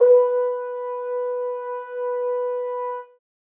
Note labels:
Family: brass; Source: acoustic; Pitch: B4; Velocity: 25; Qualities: reverb

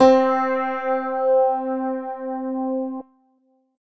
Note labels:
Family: keyboard; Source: electronic; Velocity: 127

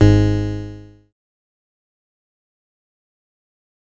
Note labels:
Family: bass; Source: synthesizer; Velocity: 25; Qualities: bright, distorted, fast decay

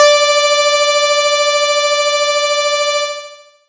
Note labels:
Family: bass; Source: synthesizer; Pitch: D5; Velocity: 127; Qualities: bright, distorted, long release

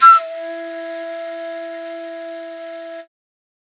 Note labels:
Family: flute; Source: acoustic; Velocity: 127; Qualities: bright

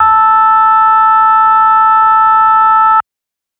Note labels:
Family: organ; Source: electronic; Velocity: 127

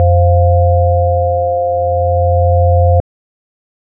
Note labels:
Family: organ; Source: electronic; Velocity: 75

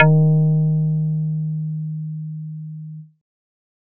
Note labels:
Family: bass; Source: synthesizer; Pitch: D#3; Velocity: 127

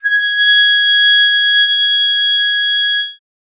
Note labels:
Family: reed; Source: acoustic; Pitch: G#6; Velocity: 75

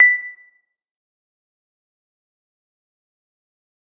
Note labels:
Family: mallet percussion; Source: acoustic; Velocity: 75; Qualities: fast decay, percussive, reverb

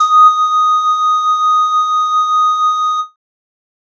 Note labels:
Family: flute; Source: synthesizer; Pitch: D#6; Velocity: 127; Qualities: distorted

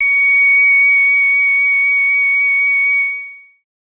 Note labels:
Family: bass; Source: synthesizer; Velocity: 50; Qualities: distorted, long release

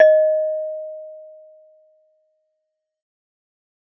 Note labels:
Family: mallet percussion; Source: acoustic; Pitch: D#5; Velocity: 75

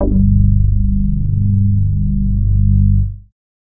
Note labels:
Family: bass; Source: synthesizer; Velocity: 25; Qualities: distorted

